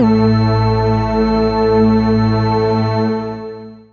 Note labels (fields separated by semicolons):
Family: synthesizer lead; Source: synthesizer; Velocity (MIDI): 127; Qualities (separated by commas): long release